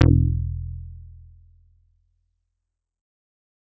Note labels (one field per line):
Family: bass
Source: synthesizer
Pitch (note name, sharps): E1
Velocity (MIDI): 75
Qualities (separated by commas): distorted, fast decay